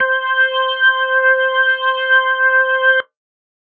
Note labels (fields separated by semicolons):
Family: organ; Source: electronic; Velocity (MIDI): 25